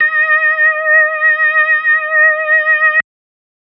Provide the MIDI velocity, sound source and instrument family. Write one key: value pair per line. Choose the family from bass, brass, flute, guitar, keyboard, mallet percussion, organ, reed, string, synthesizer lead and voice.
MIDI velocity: 25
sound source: electronic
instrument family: organ